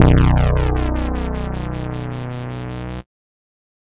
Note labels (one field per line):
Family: bass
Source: synthesizer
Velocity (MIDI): 127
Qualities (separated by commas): distorted